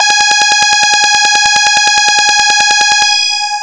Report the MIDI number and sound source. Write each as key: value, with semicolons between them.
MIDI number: 80; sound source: synthesizer